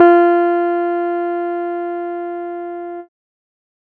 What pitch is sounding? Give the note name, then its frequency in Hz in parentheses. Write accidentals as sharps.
F4 (349.2 Hz)